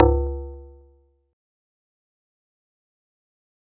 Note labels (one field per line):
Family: mallet percussion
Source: acoustic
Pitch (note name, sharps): C#2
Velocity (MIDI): 25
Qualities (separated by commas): fast decay, percussive